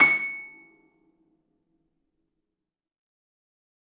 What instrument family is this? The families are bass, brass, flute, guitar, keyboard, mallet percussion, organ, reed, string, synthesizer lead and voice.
string